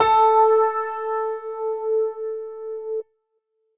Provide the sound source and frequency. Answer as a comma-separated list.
electronic, 440 Hz